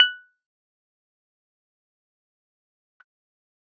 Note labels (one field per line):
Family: keyboard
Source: electronic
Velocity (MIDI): 50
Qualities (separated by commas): fast decay, percussive